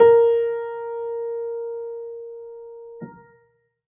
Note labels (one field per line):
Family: keyboard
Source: acoustic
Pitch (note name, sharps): A#4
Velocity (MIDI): 25